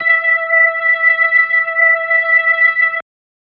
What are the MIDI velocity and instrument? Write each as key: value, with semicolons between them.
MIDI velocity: 50; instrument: electronic organ